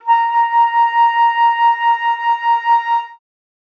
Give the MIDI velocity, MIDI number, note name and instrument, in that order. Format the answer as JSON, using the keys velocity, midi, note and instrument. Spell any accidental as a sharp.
{"velocity": 50, "midi": 82, "note": "A#5", "instrument": "acoustic flute"}